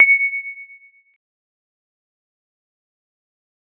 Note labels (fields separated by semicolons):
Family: keyboard; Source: electronic; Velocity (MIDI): 50; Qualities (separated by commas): fast decay, percussive